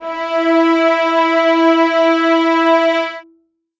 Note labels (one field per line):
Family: string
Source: acoustic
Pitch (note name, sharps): E4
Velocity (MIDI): 100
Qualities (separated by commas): reverb